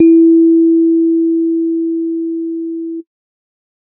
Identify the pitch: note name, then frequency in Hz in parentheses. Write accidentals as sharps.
E4 (329.6 Hz)